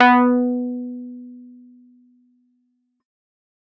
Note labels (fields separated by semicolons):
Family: keyboard; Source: electronic; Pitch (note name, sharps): B3; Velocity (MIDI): 75